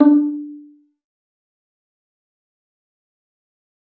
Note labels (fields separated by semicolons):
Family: string; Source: acoustic; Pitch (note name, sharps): D4; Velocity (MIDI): 25; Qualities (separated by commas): fast decay, percussive, reverb